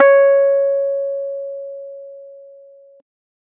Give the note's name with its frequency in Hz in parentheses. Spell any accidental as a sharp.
C#5 (554.4 Hz)